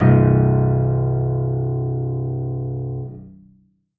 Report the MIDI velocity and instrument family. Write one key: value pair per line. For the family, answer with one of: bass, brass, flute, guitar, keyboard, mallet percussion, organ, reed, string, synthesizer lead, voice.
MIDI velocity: 100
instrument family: keyboard